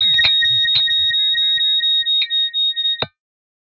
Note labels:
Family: guitar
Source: electronic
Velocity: 25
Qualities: bright, distorted

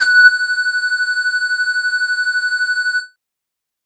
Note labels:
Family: flute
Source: synthesizer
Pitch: F#6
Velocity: 75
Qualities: distorted

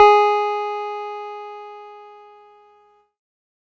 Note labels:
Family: keyboard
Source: electronic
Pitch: G#4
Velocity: 100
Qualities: distorted

